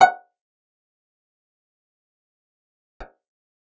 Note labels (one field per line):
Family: guitar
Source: acoustic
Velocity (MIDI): 75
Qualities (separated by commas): fast decay, percussive, reverb